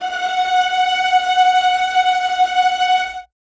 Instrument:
acoustic string instrument